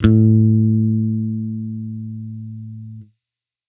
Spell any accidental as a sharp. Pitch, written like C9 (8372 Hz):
A2 (110 Hz)